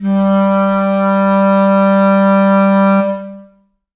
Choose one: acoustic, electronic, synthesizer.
acoustic